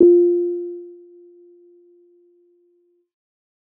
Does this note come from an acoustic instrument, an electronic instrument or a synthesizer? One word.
electronic